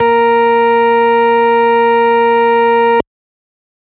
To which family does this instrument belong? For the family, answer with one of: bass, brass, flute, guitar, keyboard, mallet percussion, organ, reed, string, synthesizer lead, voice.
organ